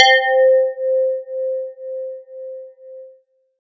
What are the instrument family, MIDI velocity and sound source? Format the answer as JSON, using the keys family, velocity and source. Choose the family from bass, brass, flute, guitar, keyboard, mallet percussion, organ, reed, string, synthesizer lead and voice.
{"family": "guitar", "velocity": 100, "source": "synthesizer"}